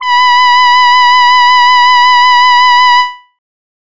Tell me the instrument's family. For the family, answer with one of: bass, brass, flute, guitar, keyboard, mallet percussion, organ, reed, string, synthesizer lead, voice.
voice